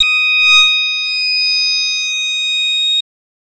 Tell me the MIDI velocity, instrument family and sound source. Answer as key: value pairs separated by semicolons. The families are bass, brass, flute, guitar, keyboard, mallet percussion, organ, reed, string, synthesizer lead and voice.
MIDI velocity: 127; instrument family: voice; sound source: synthesizer